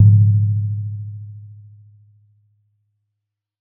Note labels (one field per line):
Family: mallet percussion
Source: acoustic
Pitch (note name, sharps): G#2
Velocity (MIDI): 75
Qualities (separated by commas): dark, reverb